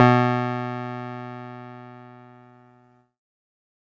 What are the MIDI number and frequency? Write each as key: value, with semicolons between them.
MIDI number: 47; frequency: 123.5 Hz